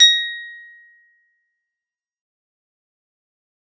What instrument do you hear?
acoustic guitar